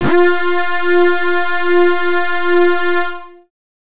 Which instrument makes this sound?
synthesizer bass